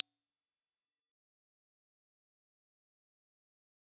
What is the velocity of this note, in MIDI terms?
100